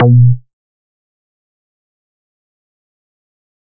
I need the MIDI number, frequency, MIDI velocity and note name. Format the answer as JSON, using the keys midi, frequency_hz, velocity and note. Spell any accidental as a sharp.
{"midi": 47, "frequency_hz": 123.5, "velocity": 50, "note": "B2"}